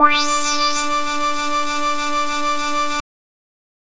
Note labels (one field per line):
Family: bass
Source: synthesizer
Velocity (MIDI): 127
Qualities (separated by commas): bright, distorted